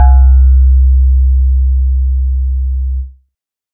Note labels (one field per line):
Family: synthesizer lead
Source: synthesizer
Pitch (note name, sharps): C2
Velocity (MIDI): 50